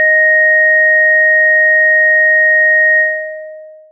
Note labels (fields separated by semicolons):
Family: synthesizer lead; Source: synthesizer; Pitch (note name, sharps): D#5; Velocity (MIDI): 75; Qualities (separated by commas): long release